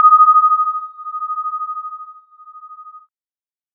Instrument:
electronic keyboard